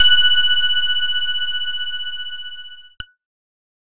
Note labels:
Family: keyboard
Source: electronic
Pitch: F#6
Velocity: 100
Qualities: bright, distorted

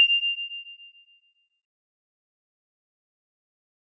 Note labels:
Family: mallet percussion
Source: acoustic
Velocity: 25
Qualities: bright

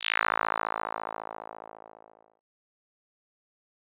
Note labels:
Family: bass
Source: synthesizer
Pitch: A1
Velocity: 25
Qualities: bright, distorted, fast decay

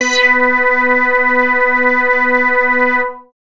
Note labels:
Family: bass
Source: synthesizer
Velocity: 100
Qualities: distorted

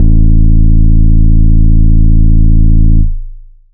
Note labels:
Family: bass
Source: synthesizer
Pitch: A0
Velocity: 127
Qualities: long release

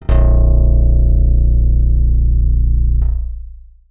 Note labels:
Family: bass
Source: synthesizer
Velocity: 50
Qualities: dark, long release

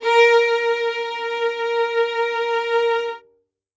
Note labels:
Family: string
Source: acoustic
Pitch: A#4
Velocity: 127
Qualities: reverb

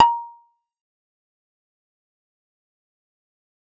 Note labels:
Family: bass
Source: synthesizer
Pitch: A#5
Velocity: 127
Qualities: fast decay, percussive

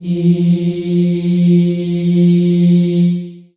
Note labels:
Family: voice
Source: acoustic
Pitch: F3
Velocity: 75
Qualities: long release, reverb

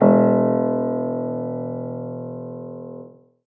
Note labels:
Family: keyboard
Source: acoustic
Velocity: 75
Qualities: reverb

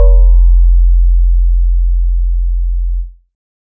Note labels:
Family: synthesizer lead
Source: synthesizer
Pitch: F1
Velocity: 50

